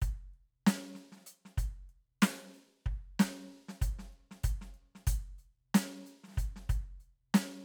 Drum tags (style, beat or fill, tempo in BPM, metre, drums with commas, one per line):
hip-hop
beat
94 BPM
4/4
closed hi-hat, snare, kick